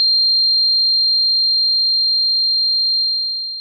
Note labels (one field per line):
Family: synthesizer lead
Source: synthesizer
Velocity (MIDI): 75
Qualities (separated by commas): bright, long release